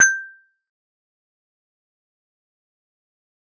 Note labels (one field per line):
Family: mallet percussion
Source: acoustic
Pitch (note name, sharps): G6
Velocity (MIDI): 100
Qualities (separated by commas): fast decay, percussive